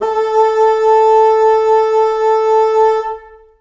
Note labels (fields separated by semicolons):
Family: reed; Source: acoustic; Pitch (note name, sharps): A4; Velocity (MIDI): 127; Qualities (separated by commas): long release, reverb